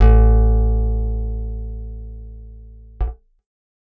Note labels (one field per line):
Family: guitar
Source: acoustic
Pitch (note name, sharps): A1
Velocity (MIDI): 100